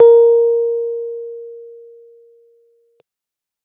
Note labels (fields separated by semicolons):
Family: keyboard; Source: electronic; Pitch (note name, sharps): A#4; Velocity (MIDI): 25